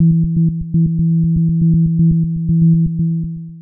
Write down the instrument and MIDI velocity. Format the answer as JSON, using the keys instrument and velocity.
{"instrument": "synthesizer lead", "velocity": 127}